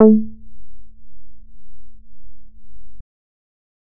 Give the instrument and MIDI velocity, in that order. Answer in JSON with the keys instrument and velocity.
{"instrument": "synthesizer bass", "velocity": 75}